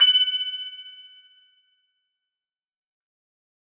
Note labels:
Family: guitar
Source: acoustic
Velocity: 100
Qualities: bright, fast decay

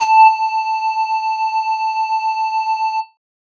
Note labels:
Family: flute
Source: synthesizer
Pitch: A5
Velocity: 50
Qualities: distorted

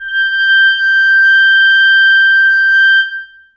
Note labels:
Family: reed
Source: acoustic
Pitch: G6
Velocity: 100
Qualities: long release, reverb

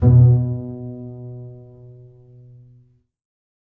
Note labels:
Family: string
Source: acoustic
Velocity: 127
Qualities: dark, reverb

